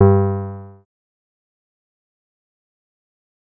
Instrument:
synthesizer lead